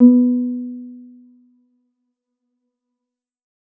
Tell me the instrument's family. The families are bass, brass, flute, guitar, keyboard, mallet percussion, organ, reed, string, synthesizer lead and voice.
keyboard